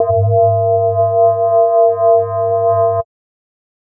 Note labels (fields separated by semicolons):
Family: mallet percussion; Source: synthesizer; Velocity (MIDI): 50; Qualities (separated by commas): multiphonic, non-linear envelope